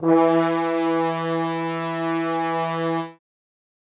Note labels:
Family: brass; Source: acoustic; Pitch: E3; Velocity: 127; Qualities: reverb

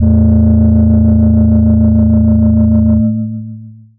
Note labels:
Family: mallet percussion; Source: electronic; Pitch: A0; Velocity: 127; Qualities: long release

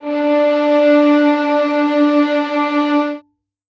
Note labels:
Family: string; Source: acoustic; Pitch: D4; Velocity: 25; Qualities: reverb

